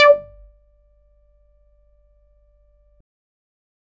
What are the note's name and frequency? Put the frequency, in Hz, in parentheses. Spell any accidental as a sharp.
D5 (587.3 Hz)